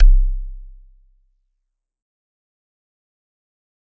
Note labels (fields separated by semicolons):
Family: mallet percussion; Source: acoustic; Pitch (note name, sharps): C1; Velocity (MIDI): 127; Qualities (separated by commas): dark, fast decay, percussive